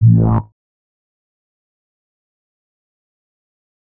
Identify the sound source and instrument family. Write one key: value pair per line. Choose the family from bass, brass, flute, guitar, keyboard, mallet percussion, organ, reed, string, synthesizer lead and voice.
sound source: synthesizer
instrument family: bass